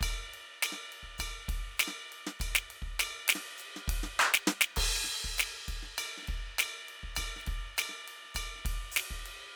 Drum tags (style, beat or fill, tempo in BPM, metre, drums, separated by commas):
funk, beat, 100 BPM, 4/4, crash, ride, ride bell, hi-hat pedal, percussion, snare, kick